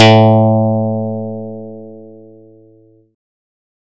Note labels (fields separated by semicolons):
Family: bass; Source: synthesizer; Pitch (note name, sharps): A2; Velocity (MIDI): 127; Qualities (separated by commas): bright